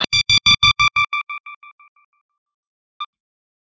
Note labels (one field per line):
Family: guitar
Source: electronic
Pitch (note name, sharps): D6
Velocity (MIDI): 50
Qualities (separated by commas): fast decay, tempo-synced